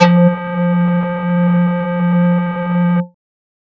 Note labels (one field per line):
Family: flute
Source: synthesizer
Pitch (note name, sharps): F3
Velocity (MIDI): 127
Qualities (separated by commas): distorted